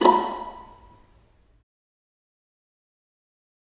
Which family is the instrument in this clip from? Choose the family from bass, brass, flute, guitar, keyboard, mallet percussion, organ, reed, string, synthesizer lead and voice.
string